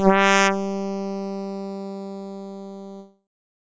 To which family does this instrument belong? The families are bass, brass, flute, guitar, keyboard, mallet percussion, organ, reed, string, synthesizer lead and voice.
keyboard